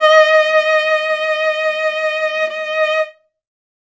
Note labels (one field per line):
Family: string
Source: acoustic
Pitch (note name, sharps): D#5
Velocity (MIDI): 127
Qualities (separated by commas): reverb